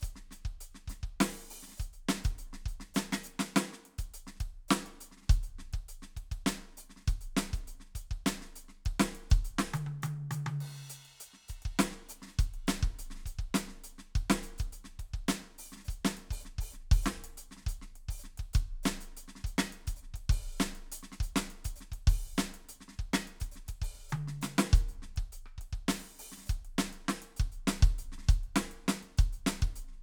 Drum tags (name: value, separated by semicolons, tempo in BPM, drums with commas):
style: rock; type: beat; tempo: 102 BPM; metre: 3/4; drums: crash, closed hi-hat, open hi-hat, hi-hat pedal, snare, cross-stick, high tom, kick